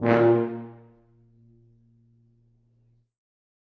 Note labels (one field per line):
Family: brass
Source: acoustic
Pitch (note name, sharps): A#2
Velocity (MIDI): 100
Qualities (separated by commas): reverb